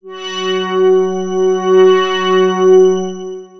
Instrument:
synthesizer lead